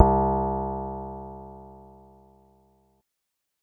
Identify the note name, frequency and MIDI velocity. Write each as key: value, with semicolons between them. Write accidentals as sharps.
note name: C2; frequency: 65.41 Hz; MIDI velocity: 100